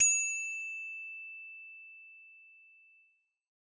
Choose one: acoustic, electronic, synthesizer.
synthesizer